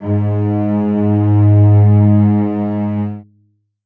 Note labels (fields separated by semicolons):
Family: string; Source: acoustic; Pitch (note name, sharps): G#2; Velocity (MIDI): 100; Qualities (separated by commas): reverb